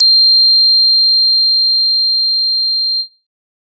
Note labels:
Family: bass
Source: synthesizer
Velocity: 25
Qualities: bright, distorted

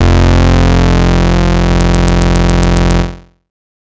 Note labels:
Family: bass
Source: synthesizer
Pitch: F1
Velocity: 25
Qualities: bright, distorted

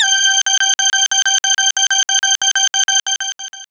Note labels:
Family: synthesizer lead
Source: synthesizer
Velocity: 127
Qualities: long release

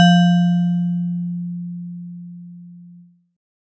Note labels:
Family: mallet percussion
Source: acoustic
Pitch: F3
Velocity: 127

